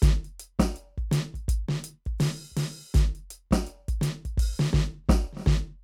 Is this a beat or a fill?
beat